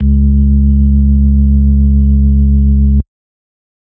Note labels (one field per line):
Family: organ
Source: electronic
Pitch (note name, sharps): C#2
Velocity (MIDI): 127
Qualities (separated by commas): dark, distorted